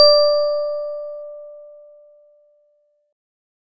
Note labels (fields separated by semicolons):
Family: organ; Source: electronic; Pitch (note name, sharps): D5; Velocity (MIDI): 50